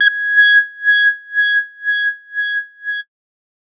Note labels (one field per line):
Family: bass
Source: synthesizer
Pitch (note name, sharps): G#6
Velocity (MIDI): 100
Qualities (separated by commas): distorted